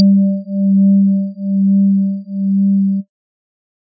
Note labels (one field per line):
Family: organ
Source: electronic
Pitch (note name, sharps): G3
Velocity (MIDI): 75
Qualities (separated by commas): dark